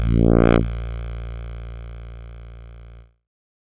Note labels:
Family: keyboard; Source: synthesizer; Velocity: 50; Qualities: bright, distorted

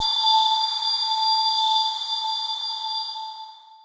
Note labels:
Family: mallet percussion; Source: electronic; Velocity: 75; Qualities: bright, long release, non-linear envelope

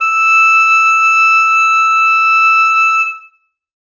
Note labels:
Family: reed; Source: acoustic; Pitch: E6; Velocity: 127; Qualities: reverb

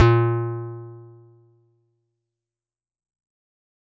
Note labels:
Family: guitar; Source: electronic; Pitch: A#2; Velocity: 25; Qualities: fast decay

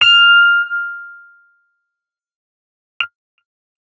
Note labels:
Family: guitar; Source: electronic; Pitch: F6; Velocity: 25; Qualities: distorted, fast decay

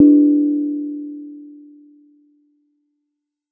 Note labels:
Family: mallet percussion; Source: acoustic; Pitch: D4; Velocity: 75; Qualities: dark, reverb

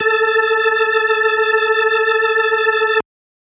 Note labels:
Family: organ; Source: electronic; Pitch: A4; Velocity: 75

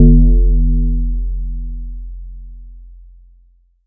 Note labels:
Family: mallet percussion; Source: electronic; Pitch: F1; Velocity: 75; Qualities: multiphonic

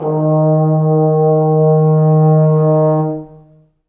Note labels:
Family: brass; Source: acoustic; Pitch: D#3; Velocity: 25; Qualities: dark, long release, reverb

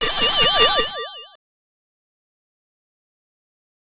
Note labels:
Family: bass; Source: synthesizer; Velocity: 100; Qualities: bright, distorted, fast decay, multiphonic

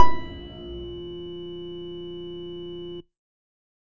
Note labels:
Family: bass; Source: synthesizer; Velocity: 50; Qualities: distorted

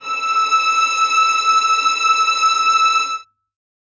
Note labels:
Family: string; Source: acoustic; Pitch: E6; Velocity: 50; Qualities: reverb

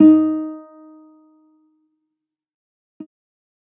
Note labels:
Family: guitar; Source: electronic; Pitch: D#4; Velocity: 50; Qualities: fast decay, percussive

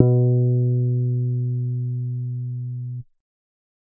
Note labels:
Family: bass; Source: synthesizer; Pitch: B2; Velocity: 75; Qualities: dark, reverb

